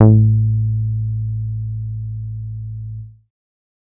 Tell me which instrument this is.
synthesizer bass